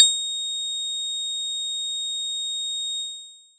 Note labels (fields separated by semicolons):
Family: mallet percussion; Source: acoustic; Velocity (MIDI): 100